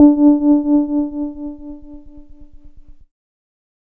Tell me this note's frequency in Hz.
293.7 Hz